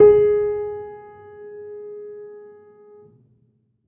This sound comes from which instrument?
acoustic keyboard